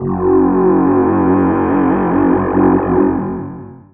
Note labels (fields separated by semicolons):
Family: voice; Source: synthesizer; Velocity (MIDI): 127; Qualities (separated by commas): distorted, long release